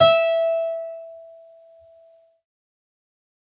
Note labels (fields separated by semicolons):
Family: string; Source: acoustic; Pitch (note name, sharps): E5; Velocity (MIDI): 25; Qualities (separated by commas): bright, fast decay, reverb